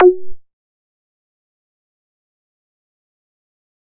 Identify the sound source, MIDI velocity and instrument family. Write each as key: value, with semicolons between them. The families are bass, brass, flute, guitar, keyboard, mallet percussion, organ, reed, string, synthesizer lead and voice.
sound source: synthesizer; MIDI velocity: 50; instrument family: bass